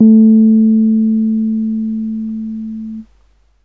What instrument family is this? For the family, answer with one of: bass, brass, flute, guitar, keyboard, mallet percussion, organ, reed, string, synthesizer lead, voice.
keyboard